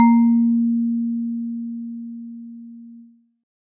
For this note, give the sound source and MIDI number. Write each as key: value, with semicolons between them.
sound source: acoustic; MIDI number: 58